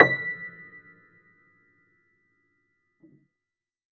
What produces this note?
acoustic keyboard